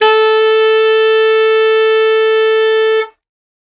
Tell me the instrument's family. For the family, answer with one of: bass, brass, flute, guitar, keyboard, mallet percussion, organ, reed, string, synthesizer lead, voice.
reed